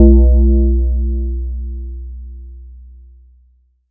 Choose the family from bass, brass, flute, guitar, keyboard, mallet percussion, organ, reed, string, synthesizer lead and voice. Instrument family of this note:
mallet percussion